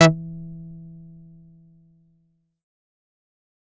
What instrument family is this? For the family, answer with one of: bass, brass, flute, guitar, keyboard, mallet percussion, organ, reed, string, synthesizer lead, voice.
bass